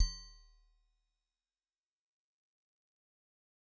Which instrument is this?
acoustic mallet percussion instrument